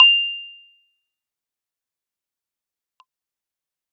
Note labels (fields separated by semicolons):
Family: keyboard; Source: electronic; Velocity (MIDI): 50; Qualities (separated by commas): bright, fast decay, percussive